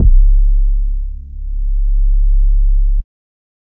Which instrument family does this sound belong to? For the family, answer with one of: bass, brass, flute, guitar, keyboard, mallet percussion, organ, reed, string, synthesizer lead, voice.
bass